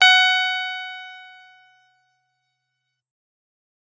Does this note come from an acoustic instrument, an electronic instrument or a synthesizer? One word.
electronic